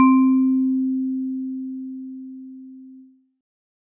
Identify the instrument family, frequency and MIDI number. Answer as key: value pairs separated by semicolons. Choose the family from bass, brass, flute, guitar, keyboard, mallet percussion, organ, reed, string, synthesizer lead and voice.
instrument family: mallet percussion; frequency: 261.6 Hz; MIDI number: 60